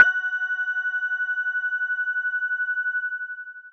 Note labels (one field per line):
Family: mallet percussion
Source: electronic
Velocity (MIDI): 100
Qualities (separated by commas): long release